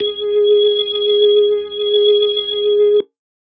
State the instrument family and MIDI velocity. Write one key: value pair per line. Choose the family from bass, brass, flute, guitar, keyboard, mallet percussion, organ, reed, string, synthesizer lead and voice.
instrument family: organ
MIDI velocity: 25